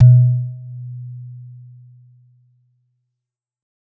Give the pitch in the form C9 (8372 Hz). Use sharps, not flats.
B2 (123.5 Hz)